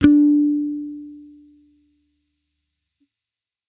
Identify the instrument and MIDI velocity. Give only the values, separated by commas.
electronic bass, 75